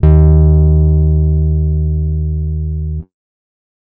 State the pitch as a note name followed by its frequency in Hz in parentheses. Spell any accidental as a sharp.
D#2 (77.78 Hz)